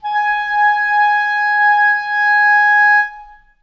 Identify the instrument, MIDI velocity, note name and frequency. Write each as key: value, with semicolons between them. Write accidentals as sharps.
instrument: acoustic reed instrument; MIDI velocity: 25; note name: G#5; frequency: 830.6 Hz